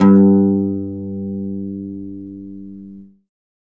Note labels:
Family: guitar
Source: acoustic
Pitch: G2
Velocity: 75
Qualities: reverb

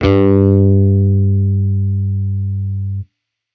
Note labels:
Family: bass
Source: electronic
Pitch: G2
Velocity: 75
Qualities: distorted

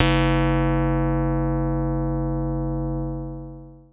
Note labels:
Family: keyboard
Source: electronic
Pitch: F#1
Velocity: 50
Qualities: distorted, long release

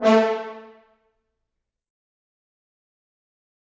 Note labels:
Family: brass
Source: acoustic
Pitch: A3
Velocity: 127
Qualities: bright, fast decay, percussive, reverb

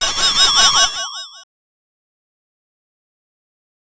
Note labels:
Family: bass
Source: synthesizer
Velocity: 75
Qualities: bright, distorted, fast decay, multiphonic

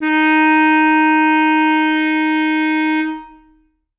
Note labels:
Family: reed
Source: acoustic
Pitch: D#4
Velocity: 100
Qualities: reverb

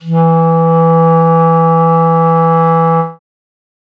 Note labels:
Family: reed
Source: acoustic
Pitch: E3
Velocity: 75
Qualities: dark

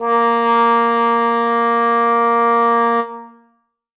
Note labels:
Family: brass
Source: acoustic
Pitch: A#3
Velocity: 100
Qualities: reverb

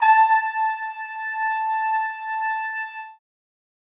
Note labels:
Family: brass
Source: acoustic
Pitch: A5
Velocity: 50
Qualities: reverb

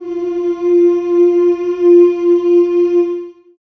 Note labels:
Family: voice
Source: acoustic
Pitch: F4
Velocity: 127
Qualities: reverb

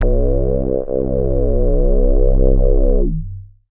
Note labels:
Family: bass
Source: synthesizer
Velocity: 127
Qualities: distorted, long release, multiphonic

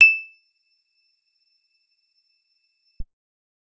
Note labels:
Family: guitar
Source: acoustic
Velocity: 75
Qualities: bright, percussive

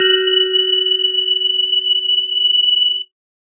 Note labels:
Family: mallet percussion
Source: electronic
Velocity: 75

